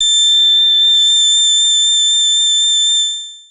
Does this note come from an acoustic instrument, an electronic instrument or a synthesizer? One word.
synthesizer